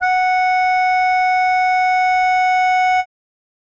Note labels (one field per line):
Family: reed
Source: acoustic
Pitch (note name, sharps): F#5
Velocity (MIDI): 75